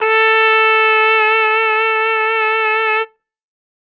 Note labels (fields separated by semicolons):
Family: brass; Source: acoustic; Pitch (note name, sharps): A4; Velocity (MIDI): 100; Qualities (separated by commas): bright